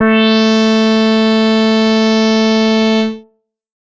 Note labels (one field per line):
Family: bass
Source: synthesizer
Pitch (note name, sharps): A3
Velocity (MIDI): 75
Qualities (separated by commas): distorted